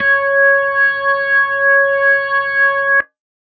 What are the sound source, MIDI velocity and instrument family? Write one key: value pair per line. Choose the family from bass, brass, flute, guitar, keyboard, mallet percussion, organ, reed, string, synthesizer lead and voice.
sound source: electronic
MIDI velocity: 127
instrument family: organ